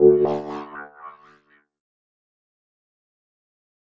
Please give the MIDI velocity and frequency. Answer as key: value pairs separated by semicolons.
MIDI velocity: 100; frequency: 73.42 Hz